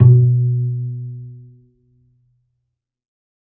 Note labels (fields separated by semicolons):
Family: string; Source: acoustic; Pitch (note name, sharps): B2; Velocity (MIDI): 50; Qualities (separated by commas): dark, reverb